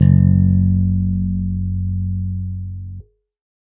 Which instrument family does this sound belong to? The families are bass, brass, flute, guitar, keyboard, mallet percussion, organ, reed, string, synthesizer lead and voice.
bass